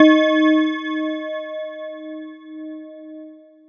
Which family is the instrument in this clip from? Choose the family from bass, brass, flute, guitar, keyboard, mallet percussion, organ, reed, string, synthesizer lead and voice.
mallet percussion